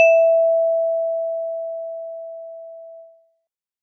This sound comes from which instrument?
acoustic mallet percussion instrument